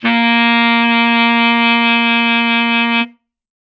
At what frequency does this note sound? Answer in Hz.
233.1 Hz